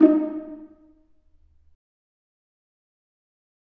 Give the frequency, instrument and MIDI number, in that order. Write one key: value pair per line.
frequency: 311.1 Hz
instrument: acoustic string instrument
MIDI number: 63